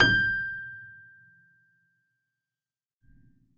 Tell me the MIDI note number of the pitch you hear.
91